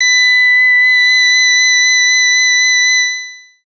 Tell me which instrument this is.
synthesizer bass